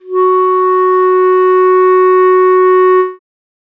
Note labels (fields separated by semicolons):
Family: reed; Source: acoustic; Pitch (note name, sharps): F#4; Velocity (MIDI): 50